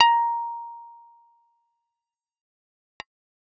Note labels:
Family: bass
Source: synthesizer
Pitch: A#5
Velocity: 100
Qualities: fast decay

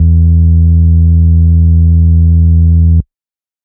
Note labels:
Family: organ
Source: electronic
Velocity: 127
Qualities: bright, distorted

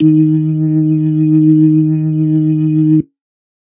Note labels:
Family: organ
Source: electronic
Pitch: D#3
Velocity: 100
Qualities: dark

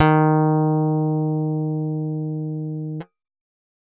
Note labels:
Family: guitar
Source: acoustic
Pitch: D#3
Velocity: 127

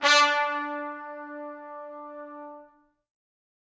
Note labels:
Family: brass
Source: acoustic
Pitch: D4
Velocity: 127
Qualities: bright, reverb

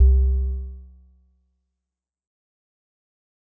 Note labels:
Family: mallet percussion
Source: acoustic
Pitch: C2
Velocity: 50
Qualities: dark, fast decay

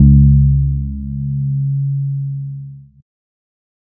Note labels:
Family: bass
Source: synthesizer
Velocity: 75

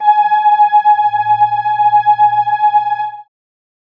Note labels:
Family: keyboard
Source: synthesizer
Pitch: G#5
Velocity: 75

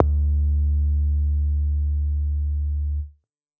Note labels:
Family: bass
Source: synthesizer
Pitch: D2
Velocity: 100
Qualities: distorted

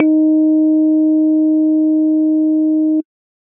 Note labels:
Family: organ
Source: electronic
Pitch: D#4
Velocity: 25

